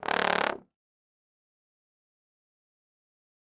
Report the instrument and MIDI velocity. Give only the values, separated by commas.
acoustic brass instrument, 100